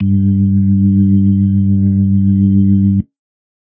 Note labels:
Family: organ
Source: electronic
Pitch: G2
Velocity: 25

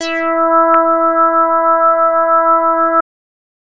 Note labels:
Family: bass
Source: synthesizer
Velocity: 100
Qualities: distorted

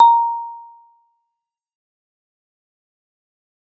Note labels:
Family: mallet percussion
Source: acoustic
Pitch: A#5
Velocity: 100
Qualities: fast decay, percussive

